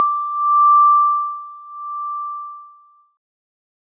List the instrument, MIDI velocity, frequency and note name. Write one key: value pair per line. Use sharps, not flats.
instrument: electronic keyboard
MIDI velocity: 50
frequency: 1175 Hz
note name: D6